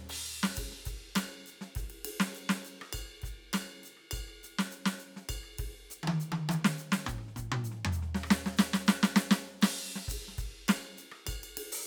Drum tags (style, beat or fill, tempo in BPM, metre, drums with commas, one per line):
Brazilian
beat
101 BPM
4/4
crash, ride, ride bell, open hi-hat, hi-hat pedal, snare, cross-stick, high tom, mid tom, floor tom, kick